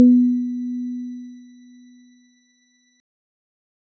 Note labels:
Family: keyboard; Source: electronic; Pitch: B3; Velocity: 127; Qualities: dark

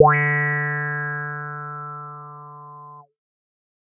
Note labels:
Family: bass; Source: synthesizer; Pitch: D3; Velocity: 100

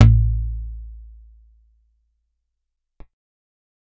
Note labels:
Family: guitar; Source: acoustic; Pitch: A1; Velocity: 100; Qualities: dark

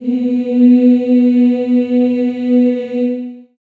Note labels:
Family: voice; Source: acoustic; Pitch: B3; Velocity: 50; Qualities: long release, reverb

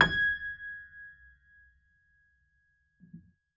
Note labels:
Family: keyboard; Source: acoustic; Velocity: 50

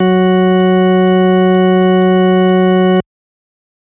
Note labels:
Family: organ; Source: electronic; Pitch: F#3; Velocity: 25

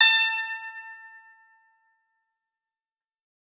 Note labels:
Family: guitar; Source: acoustic; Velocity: 25; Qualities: bright, fast decay

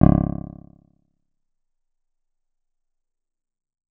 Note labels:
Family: guitar; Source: acoustic; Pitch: C#1; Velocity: 75; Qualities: percussive

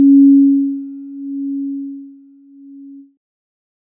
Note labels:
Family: keyboard; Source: electronic; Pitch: C#4; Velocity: 50; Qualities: multiphonic

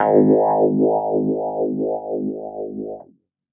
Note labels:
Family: keyboard; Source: electronic; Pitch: G#1; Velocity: 25

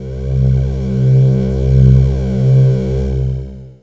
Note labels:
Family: voice; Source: synthesizer; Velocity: 100; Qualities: distorted, long release

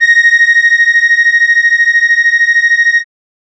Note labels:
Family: keyboard; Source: acoustic; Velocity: 127; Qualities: bright

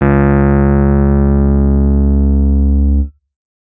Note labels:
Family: keyboard; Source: electronic; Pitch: C#2; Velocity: 127; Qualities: distorted

